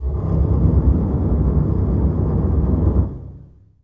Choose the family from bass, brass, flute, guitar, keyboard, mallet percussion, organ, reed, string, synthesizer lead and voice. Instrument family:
string